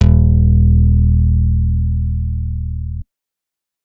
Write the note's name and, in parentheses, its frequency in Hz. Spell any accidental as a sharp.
D#1 (38.89 Hz)